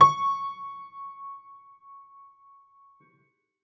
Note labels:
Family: keyboard; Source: acoustic; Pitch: C#6; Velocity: 100; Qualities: reverb

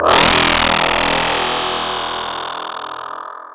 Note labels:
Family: mallet percussion; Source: electronic; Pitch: E1; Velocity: 127; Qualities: bright, distorted, long release, non-linear envelope

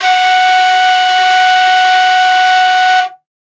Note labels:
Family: flute; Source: acoustic; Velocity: 75

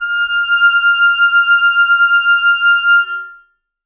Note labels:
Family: reed; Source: acoustic; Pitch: F6; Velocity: 25; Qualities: reverb

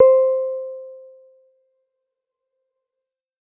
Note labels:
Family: keyboard; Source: electronic; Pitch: C5; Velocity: 25; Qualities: dark

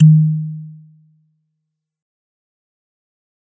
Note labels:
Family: mallet percussion; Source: acoustic; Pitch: D#3; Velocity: 100; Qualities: dark, fast decay

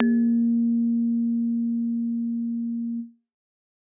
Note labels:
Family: keyboard; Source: acoustic; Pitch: A#3; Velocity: 127

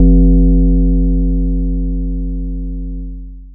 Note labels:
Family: mallet percussion; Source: acoustic; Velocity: 50; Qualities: distorted, long release

